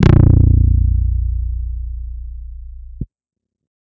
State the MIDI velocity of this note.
75